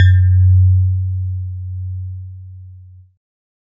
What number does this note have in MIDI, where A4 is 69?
42